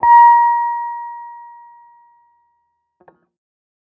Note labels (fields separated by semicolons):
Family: guitar; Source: electronic; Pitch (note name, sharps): A#5; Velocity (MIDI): 75; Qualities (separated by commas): non-linear envelope